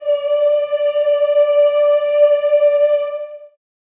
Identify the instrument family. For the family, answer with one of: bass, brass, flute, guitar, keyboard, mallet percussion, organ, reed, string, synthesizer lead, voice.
voice